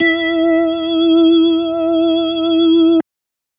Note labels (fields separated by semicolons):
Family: organ; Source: electronic; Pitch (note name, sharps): E4; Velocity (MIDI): 127